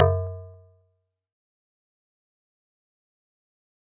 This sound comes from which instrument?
acoustic mallet percussion instrument